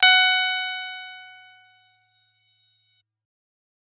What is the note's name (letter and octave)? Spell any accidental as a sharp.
F#5